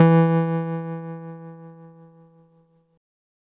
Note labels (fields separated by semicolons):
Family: keyboard; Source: electronic; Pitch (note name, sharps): E3; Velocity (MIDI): 127; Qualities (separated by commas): distorted